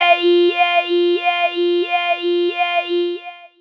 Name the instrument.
synthesizer voice